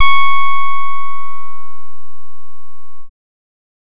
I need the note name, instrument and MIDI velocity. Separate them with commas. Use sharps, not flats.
C#6, synthesizer bass, 100